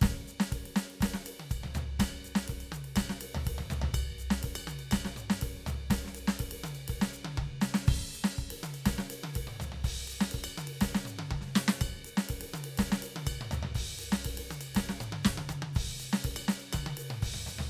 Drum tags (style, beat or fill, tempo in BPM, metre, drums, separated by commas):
Latin, beat, 122 BPM, 4/4, crash, ride, ride bell, hi-hat pedal, snare, cross-stick, high tom, mid tom, floor tom, kick